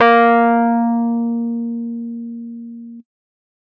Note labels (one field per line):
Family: keyboard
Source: electronic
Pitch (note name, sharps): A#3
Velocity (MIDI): 100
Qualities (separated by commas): distorted